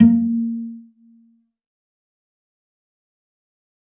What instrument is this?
acoustic string instrument